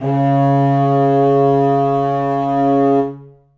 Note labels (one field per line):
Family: reed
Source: acoustic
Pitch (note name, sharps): C#3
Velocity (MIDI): 75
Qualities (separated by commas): reverb